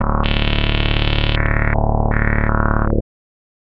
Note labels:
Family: bass; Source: synthesizer; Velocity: 25; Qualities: tempo-synced

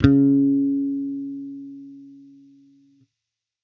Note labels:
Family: bass; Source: electronic; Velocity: 75

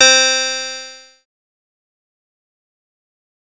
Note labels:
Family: bass; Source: synthesizer; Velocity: 50; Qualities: bright, distorted, fast decay

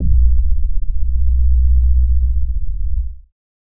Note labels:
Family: bass; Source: synthesizer; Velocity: 25; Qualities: distorted

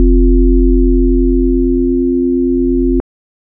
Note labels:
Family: organ; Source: electronic; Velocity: 50

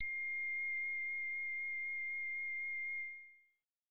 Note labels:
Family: bass; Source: synthesizer; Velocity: 75; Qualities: bright, distorted, long release

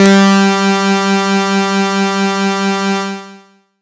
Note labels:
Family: bass; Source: synthesizer; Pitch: G3; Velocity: 50; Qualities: bright, distorted, long release

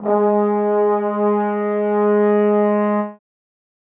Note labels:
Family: brass; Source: acoustic; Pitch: G#3; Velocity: 100; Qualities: reverb

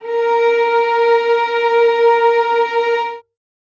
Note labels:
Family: string; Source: acoustic; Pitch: A#4; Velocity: 25; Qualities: reverb

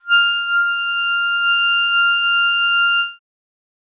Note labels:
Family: reed; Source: acoustic; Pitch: F6; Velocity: 75

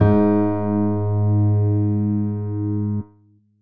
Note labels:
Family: keyboard; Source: electronic; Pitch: G#2; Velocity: 50; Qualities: dark

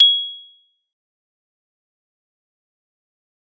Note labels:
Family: mallet percussion; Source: acoustic; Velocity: 25; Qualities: bright, fast decay, percussive

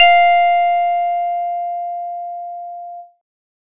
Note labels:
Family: bass; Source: synthesizer; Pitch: F5; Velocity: 127

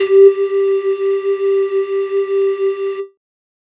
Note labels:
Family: flute; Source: synthesizer; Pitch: G4; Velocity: 75; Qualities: distorted

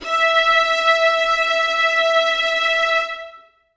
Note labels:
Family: string; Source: acoustic; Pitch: E5; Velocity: 75; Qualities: reverb

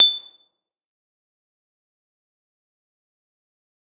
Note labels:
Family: mallet percussion; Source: acoustic; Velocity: 25; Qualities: bright, fast decay, percussive, reverb

